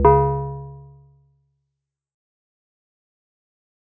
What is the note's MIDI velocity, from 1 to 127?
127